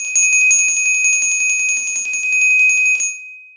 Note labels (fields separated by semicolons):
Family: mallet percussion; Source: acoustic; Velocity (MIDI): 25; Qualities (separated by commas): bright, long release, reverb